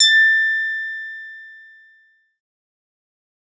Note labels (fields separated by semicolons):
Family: synthesizer lead; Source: synthesizer; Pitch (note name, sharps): A6; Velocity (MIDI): 75; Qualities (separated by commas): distorted, fast decay